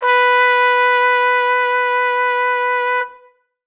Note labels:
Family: brass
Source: acoustic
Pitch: B4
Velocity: 50

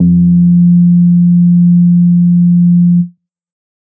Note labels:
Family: bass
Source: synthesizer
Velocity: 25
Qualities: dark

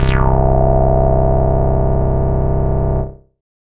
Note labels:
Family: bass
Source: synthesizer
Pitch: C0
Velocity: 127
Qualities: bright, distorted, non-linear envelope

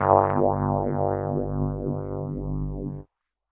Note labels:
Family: keyboard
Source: electronic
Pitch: G1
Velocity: 100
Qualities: distorted, non-linear envelope

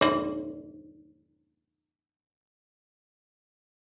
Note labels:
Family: guitar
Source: acoustic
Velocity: 100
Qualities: fast decay, reverb

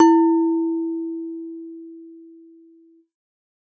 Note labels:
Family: mallet percussion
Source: acoustic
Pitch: E4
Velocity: 100

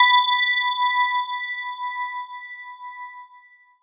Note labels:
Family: mallet percussion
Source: electronic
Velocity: 100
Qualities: bright

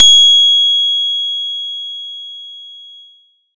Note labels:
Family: guitar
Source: acoustic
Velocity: 75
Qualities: bright

